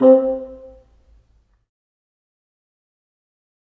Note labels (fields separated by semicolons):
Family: reed; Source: acoustic; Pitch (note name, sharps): C4; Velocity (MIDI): 25; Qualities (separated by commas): fast decay, percussive, reverb